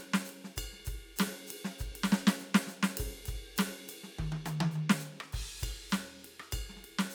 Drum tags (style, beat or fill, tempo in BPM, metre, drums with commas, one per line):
Brazilian
beat
101 BPM
4/4
crash, ride, ride bell, hi-hat pedal, snare, cross-stick, high tom, floor tom, kick